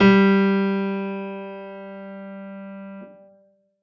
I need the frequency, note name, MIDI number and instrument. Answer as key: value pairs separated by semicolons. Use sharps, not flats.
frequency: 196 Hz; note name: G3; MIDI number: 55; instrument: acoustic keyboard